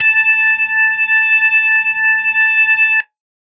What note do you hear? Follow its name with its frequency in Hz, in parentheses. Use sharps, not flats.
A5 (880 Hz)